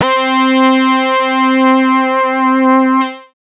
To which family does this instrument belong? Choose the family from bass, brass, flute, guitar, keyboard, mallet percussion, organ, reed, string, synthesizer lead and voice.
bass